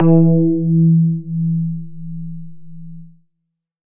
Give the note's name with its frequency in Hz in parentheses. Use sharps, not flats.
E3 (164.8 Hz)